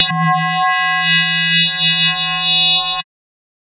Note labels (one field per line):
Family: mallet percussion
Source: synthesizer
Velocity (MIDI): 127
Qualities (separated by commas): multiphonic, non-linear envelope